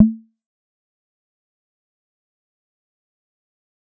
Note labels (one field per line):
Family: bass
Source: synthesizer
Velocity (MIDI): 75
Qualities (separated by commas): fast decay, percussive